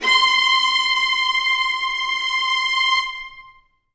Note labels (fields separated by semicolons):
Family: string; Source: acoustic; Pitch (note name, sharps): C6; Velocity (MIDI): 127; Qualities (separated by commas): bright, long release, reverb